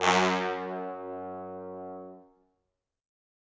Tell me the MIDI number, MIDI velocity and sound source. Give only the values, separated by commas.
42, 100, acoustic